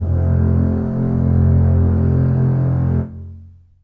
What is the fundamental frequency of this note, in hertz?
43.65 Hz